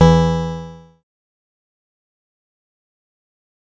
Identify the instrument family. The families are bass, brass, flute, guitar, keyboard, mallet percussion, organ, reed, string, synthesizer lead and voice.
bass